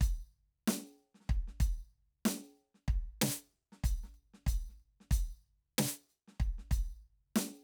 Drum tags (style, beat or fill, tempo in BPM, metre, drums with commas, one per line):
hip-hop
beat
94 BPM
4/4
closed hi-hat, snare, kick